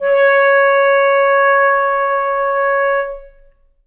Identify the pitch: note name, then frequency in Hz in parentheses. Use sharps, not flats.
C#5 (554.4 Hz)